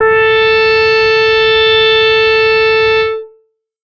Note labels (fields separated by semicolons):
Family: bass; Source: synthesizer; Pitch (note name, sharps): A4; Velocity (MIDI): 50; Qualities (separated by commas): distorted